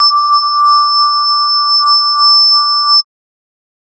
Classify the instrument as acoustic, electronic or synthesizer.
synthesizer